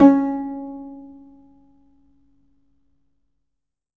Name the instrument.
acoustic guitar